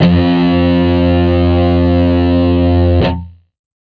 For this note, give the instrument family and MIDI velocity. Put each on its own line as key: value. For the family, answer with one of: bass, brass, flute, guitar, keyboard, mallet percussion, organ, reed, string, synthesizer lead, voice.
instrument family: guitar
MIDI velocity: 50